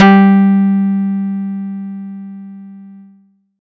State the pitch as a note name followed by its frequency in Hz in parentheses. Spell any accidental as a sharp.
G3 (196 Hz)